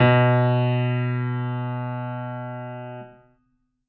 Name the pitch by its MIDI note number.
47